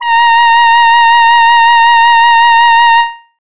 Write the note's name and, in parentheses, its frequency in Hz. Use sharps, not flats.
A#5 (932.3 Hz)